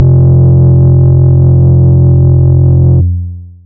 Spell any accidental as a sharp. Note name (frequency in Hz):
F1 (43.65 Hz)